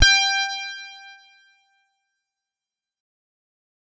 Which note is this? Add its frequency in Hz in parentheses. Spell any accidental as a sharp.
G5 (784 Hz)